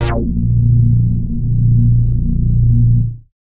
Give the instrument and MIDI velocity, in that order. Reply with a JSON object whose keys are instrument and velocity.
{"instrument": "synthesizer bass", "velocity": 100}